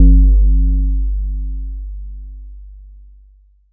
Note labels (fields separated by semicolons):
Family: mallet percussion; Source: electronic; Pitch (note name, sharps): G1; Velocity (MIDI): 50; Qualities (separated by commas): multiphonic